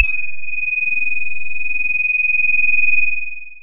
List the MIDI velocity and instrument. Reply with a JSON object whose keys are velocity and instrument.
{"velocity": 100, "instrument": "synthesizer voice"}